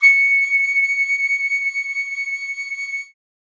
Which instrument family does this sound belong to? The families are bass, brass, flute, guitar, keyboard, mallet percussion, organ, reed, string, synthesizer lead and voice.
flute